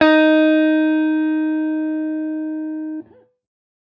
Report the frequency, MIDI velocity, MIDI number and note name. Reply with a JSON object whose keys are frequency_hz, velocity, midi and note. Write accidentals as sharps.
{"frequency_hz": 311.1, "velocity": 127, "midi": 63, "note": "D#4"}